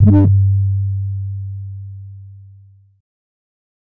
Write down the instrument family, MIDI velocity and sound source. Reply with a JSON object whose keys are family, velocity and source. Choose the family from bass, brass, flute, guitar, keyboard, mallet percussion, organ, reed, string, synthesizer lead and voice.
{"family": "bass", "velocity": 50, "source": "synthesizer"}